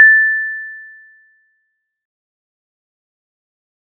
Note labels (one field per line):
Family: mallet percussion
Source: acoustic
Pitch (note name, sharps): A6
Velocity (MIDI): 50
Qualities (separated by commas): fast decay